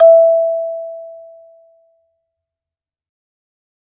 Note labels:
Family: mallet percussion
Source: acoustic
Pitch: E5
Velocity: 50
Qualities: fast decay, reverb

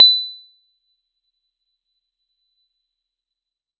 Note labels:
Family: keyboard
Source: electronic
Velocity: 25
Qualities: percussive

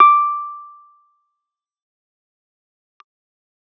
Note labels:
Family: keyboard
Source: electronic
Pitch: D6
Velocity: 25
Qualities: fast decay, percussive

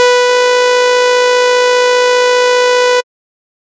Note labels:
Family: bass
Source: synthesizer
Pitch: B4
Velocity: 127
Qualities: bright, distorted

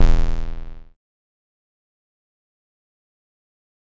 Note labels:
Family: bass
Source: synthesizer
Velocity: 75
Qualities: bright, distorted, fast decay

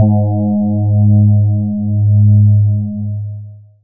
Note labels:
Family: voice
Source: synthesizer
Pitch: G#2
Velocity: 127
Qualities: dark, long release

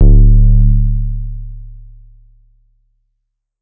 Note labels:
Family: bass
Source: synthesizer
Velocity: 75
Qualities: dark

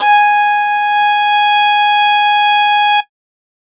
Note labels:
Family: string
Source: acoustic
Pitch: G#5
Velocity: 100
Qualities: bright

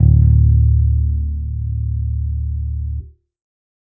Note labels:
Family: bass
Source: electronic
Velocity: 127

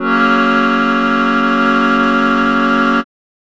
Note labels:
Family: keyboard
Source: acoustic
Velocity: 25

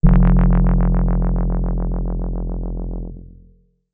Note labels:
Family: keyboard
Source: electronic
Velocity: 127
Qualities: dark, distorted, long release

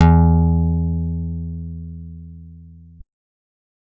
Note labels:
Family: guitar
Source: acoustic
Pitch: E2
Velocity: 100

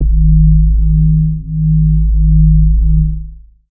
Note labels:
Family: bass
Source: synthesizer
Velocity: 25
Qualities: dark, long release, multiphonic

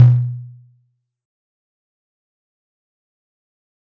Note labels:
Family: mallet percussion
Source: acoustic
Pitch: B2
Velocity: 75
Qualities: fast decay, percussive

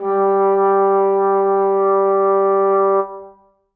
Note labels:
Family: brass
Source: acoustic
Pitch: G3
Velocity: 25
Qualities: reverb

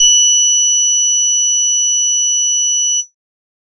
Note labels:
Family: bass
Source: synthesizer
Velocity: 25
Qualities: bright, distorted

